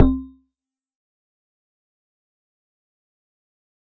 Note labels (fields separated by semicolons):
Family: mallet percussion; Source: electronic; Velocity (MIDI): 50; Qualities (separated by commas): fast decay, percussive